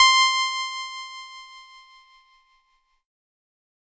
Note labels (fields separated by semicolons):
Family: keyboard; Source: electronic; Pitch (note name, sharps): C6; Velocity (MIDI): 100; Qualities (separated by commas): bright, distorted